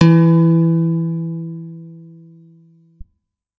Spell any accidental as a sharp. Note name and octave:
E3